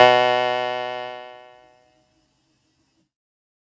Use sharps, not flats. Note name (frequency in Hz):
B2 (123.5 Hz)